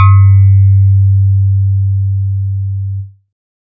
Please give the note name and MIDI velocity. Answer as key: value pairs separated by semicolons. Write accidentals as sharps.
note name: G2; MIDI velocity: 75